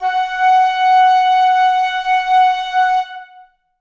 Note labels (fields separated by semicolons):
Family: reed; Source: acoustic; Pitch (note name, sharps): F#5; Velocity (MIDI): 75; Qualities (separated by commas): long release, reverb